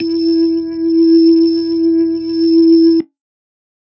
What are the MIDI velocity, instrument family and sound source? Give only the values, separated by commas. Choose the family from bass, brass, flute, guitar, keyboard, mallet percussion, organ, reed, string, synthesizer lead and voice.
100, organ, electronic